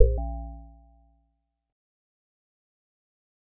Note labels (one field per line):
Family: mallet percussion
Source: synthesizer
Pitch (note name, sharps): A#1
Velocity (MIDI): 25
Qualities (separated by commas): fast decay, multiphonic, percussive